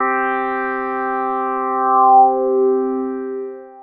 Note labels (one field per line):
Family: synthesizer lead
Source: synthesizer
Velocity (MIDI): 100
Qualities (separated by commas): long release